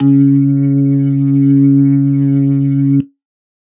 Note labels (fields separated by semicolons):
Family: organ; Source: electronic; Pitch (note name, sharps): C#3; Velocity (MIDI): 127